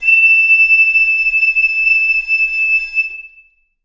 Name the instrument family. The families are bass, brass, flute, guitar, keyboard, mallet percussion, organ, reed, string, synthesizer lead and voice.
flute